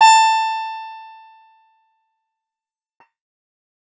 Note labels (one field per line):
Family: guitar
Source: acoustic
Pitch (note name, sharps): A5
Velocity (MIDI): 100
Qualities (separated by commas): bright, distorted, fast decay